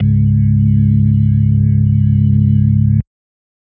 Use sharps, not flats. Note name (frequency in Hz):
C#1 (34.65 Hz)